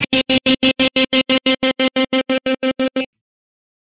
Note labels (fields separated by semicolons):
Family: guitar; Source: electronic; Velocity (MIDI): 75; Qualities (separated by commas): bright, distorted, tempo-synced